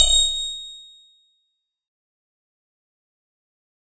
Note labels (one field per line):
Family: guitar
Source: acoustic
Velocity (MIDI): 100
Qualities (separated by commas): bright, distorted, fast decay